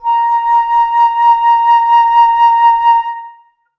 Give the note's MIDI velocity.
25